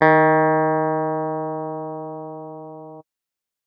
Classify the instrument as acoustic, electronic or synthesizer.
electronic